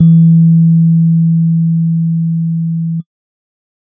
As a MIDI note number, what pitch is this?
52